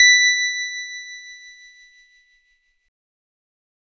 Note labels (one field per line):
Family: keyboard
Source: electronic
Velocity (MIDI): 100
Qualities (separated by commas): bright, distorted